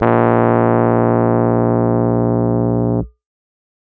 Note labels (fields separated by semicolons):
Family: keyboard; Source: electronic; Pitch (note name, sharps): A#1; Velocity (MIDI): 100; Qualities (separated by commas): distorted